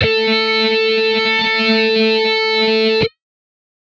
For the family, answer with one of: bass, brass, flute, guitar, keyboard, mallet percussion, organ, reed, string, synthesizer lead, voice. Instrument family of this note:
guitar